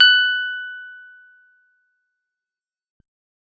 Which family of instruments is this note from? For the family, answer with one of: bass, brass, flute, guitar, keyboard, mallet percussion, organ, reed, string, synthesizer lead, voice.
guitar